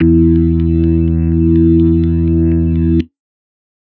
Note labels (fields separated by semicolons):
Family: organ; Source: electronic; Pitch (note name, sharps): E2; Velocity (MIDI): 75